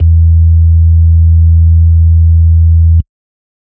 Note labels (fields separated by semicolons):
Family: organ; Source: electronic; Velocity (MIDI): 127; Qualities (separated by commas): dark